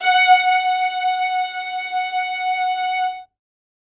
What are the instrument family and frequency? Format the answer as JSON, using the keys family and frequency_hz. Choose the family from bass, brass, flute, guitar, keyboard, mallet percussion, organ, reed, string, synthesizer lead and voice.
{"family": "string", "frequency_hz": 740}